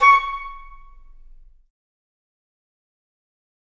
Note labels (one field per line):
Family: flute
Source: acoustic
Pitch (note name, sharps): C#6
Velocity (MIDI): 127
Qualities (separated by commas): fast decay, percussive, reverb